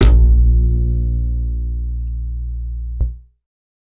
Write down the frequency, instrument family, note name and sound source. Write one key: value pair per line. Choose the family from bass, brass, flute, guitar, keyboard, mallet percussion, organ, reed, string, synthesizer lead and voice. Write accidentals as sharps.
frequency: 58.27 Hz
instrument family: bass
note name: A#1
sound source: acoustic